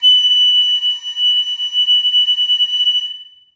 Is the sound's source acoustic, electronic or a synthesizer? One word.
acoustic